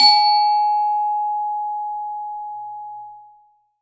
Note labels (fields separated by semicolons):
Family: mallet percussion; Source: acoustic; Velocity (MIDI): 50; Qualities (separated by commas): reverb